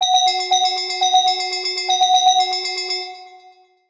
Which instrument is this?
synthesizer mallet percussion instrument